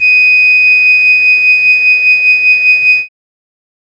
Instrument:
synthesizer keyboard